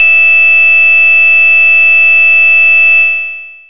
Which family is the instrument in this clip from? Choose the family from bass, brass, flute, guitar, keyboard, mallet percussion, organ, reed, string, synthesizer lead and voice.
bass